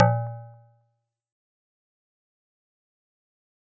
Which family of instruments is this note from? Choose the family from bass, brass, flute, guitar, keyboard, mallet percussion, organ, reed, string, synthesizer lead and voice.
mallet percussion